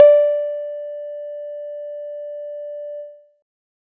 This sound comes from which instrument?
synthesizer guitar